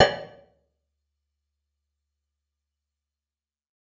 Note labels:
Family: guitar; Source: electronic; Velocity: 25; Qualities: percussive, reverb

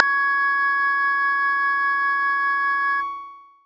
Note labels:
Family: bass; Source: synthesizer; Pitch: C#5; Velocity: 127; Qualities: multiphonic

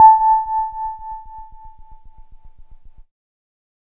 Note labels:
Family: keyboard; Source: electronic; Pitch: A5; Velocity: 75

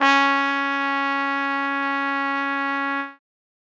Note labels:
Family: brass; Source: acoustic; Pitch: C#4; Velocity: 100

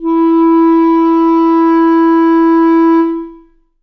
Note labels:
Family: reed; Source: acoustic; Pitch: E4; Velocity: 50; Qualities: long release, reverb

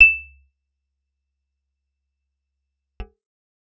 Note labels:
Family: guitar; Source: acoustic; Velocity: 100; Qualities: bright, percussive

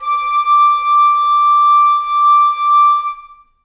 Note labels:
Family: flute; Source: acoustic; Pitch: D6; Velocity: 25; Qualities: reverb

